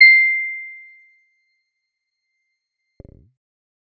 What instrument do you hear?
synthesizer bass